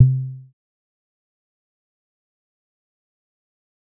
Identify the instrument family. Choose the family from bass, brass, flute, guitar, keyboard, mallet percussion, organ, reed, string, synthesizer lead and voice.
bass